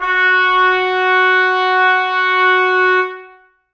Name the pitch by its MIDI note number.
66